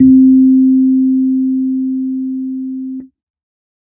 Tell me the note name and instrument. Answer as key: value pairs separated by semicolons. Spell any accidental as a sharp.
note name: C4; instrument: electronic keyboard